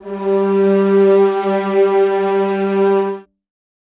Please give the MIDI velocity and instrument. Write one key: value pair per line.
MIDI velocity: 75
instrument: acoustic string instrument